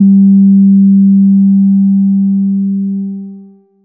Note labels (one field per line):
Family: bass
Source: synthesizer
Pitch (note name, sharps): G3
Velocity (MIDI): 50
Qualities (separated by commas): long release